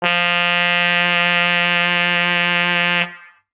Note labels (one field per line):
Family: brass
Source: acoustic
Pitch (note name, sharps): F3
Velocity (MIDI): 127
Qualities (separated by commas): bright